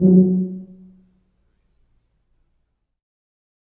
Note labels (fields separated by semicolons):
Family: brass; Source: acoustic; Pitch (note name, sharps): F#3; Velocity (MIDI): 50; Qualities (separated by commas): dark, reverb